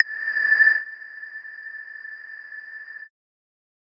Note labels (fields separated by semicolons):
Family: mallet percussion; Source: electronic; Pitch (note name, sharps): A6; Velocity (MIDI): 127; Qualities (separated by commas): non-linear envelope